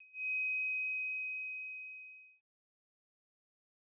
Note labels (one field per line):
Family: bass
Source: synthesizer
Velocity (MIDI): 100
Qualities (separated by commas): bright, distorted, fast decay